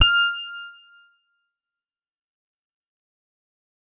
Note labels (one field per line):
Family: guitar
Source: electronic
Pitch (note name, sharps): F6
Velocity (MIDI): 75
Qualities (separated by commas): distorted, fast decay